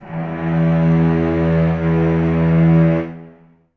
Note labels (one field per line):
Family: string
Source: acoustic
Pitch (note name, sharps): E2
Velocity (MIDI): 50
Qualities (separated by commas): reverb